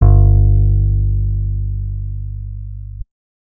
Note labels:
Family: guitar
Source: acoustic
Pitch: G1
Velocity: 25

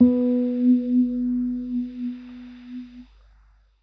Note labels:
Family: keyboard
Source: electronic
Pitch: B3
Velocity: 25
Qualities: dark

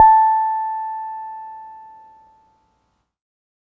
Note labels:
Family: keyboard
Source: electronic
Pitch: A5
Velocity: 127

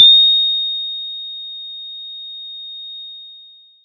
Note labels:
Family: mallet percussion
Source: acoustic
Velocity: 75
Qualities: bright, long release

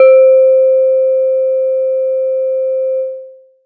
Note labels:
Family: mallet percussion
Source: acoustic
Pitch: C5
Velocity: 100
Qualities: long release

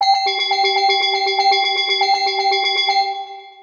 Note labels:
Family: mallet percussion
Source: synthesizer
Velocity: 25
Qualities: long release, multiphonic, tempo-synced

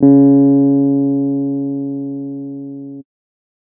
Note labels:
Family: keyboard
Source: electronic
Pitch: C#3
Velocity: 25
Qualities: dark

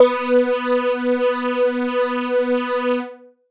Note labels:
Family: keyboard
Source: electronic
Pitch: B3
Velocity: 127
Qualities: bright, distorted

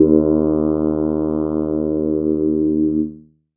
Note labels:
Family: keyboard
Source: electronic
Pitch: D#2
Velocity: 25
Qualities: distorted, multiphonic

